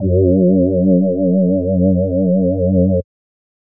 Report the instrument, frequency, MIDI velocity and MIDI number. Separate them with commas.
synthesizer voice, 92.5 Hz, 25, 42